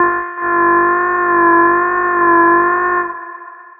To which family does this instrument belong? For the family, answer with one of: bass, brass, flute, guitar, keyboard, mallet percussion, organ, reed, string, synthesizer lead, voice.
bass